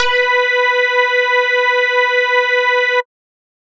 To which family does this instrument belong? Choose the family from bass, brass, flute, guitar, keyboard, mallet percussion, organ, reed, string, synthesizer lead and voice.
bass